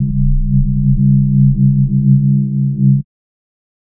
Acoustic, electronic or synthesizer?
synthesizer